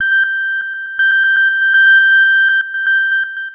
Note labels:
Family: synthesizer lead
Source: synthesizer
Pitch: G6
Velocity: 75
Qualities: long release, tempo-synced

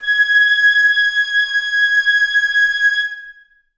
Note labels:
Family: reed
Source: acoustic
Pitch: G#6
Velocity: 75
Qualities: reverb

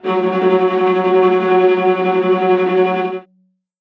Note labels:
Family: string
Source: acoustic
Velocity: 100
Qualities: non-linear envelope, reverb

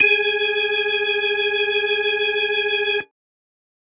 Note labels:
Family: organ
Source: electronic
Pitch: G#4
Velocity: 25

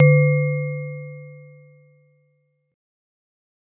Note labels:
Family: mallet percussion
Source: acoustic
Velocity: 75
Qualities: dark

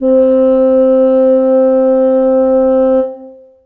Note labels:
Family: reed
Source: acoustic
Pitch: C4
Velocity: 50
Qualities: long release, reverb

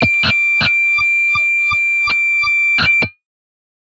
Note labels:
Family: guitar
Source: electronic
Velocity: 100

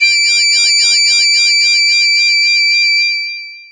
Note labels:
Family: voice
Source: synthesizer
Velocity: 75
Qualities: bright, distorted, long release

